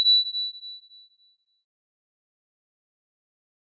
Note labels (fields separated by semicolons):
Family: mallet percussion; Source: acoustic; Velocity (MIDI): 25; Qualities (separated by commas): bright